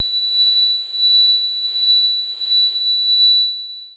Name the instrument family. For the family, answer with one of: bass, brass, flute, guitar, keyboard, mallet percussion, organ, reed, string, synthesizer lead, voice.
keyboard